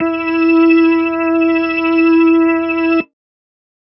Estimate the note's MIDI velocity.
100